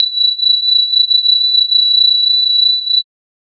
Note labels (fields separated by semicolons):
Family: mallet percussion; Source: electronic; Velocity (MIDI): 127; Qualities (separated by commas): multiphonic, non-linear envelope